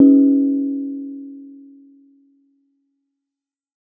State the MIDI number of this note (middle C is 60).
61